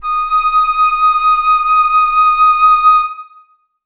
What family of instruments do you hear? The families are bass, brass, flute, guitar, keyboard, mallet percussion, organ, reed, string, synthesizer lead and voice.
flute